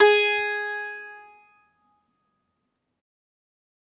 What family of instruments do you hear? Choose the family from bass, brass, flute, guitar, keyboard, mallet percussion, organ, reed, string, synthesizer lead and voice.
guitar